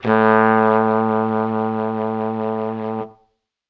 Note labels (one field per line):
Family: brass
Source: acoustic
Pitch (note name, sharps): A2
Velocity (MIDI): 25